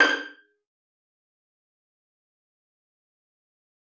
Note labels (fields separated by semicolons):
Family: string; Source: acoustic; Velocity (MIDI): 25; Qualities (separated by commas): fast decay, percussive, reverb